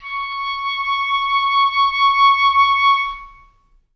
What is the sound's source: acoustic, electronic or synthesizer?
acoustic